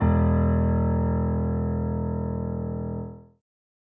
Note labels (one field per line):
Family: keyboard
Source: acoustic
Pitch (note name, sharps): E1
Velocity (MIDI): 25